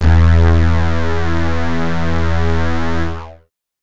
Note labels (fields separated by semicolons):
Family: bass; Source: synthesizer; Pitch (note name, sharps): E2; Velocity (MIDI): 100; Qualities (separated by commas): bright, distorted